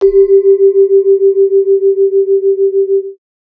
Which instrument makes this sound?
acoustic mallet percussion instrument